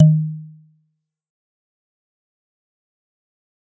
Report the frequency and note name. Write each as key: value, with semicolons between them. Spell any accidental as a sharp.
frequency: 155.6 Hz; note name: D#3